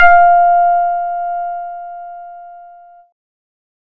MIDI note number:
77